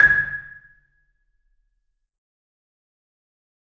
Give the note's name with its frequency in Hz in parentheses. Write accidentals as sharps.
G#6 (1661 Hz)